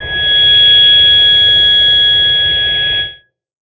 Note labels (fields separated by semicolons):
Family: bass; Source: synthesizer; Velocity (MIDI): 50